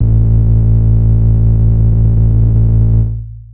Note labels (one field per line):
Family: keyboard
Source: electronic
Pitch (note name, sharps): A1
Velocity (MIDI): 127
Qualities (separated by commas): distorted, long release